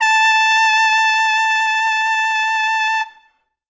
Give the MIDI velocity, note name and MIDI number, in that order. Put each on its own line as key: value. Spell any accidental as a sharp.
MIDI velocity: 100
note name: A5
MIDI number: 81